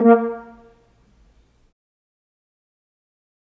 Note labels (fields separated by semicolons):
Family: flute; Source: acoustic; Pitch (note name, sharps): A#3; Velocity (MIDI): 50; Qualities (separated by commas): fast decay, percussive, reverb